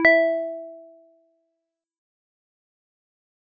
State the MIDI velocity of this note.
50